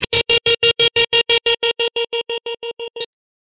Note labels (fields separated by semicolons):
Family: guitar; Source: electronic; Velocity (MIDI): 75; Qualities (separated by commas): bright, distorted, tempo-synced